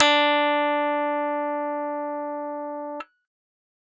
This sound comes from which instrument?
electronic keyboard